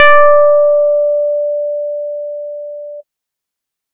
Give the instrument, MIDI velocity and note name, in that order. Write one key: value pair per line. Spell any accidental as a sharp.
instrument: synthesizer bass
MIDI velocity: 50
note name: D5